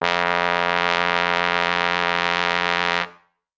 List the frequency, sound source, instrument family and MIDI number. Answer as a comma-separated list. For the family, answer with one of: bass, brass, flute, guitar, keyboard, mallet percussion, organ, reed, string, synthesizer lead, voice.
87.31 Hz, acoustic, brass, 41